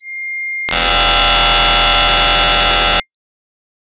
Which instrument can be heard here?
synthesizer voice